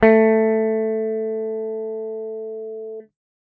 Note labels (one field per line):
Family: guitar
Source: electronic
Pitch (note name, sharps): A3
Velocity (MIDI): 100